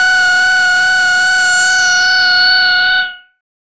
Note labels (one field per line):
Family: bass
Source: synthesizer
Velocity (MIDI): 75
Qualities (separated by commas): bright, distorted, non-linear envelope